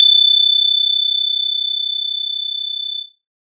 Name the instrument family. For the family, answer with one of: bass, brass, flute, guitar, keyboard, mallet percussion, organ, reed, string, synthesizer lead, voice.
synthesizer lead